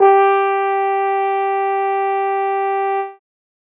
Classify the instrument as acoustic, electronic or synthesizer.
acoustic